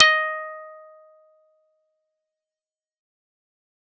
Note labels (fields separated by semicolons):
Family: guitar; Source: acoustic; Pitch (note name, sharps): D#5; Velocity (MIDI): 50; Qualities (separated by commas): fast decay, percussive, reverb